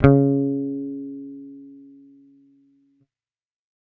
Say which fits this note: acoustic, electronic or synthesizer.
electronic